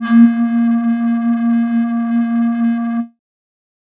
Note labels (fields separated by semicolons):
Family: flute; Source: synthesizer; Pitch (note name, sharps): A#3; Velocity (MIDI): 50; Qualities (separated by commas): distorted